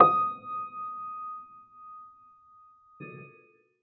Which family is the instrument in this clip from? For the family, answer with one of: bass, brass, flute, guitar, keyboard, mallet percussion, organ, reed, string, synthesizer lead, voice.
keyboard